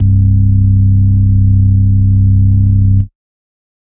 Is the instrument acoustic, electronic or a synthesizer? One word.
electronic